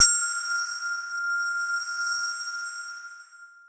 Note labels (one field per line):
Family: mallet percussion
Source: electronic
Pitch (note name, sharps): F6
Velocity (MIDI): 127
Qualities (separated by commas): bright, non-linear envelope